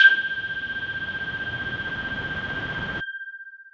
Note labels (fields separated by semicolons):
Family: voice; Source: synthesizer; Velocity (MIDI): 75; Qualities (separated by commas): distorted, long release